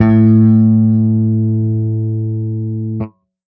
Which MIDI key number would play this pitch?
45